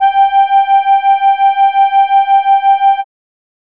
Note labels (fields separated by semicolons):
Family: keyboard; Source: acoustic; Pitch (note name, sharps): G5; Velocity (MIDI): 50; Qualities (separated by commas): bright